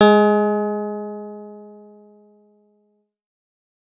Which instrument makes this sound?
electronic guitar